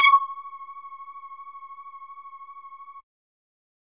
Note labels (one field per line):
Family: bass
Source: synthesizer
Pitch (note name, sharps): C#6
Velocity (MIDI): 100